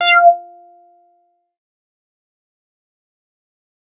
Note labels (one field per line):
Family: bass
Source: synthesizer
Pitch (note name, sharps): F5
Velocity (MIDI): 75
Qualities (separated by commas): distorted, fast decay, percussive